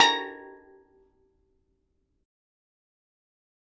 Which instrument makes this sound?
acoustic mallet percussion instrument